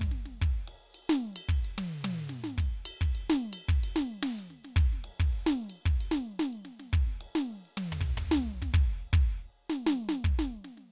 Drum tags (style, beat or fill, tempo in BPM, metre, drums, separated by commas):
Afro-Cuban rumba, beat, 110 BPM, 4/4, ride, ride bell, hi-hat pedal, snare, high tom, floor tom, kick